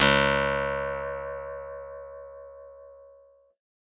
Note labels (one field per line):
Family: guitar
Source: acoustic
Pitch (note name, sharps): C#2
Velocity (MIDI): 100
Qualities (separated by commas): bright